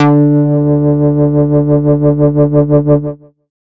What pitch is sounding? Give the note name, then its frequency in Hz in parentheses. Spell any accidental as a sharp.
D3 (146.8 Hz)